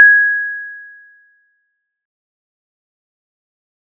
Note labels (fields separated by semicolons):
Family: mallet percussion; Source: acoustic; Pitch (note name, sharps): G#6; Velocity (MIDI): 50; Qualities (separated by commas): fast decay